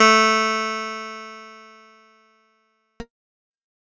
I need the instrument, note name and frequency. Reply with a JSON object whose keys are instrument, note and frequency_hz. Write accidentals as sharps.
{"instrument": "electronic keyboard", "note": "A3", "frequency_hz": 220}